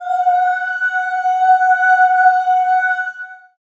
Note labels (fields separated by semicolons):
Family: voice; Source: acoustic; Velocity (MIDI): 25; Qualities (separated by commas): reverb